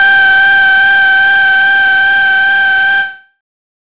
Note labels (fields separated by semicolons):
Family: bass; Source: synthesizer; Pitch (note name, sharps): G5; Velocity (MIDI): 127; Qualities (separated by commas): bright, distorted, non-linear envelope